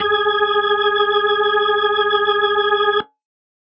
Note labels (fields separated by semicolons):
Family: organ; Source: electronic; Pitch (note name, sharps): G#4; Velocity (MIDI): 25; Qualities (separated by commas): reverb